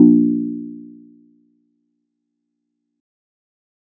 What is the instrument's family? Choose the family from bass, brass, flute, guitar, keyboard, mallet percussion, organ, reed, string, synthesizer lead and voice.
guitar